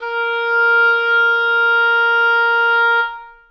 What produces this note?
acoustic reed instrument